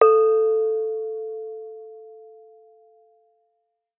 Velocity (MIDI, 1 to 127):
50